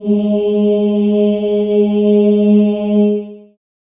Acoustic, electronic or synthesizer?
acoustic